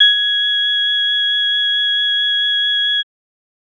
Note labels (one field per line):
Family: organ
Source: electronic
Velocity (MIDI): 100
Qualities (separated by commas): bright, multiphonic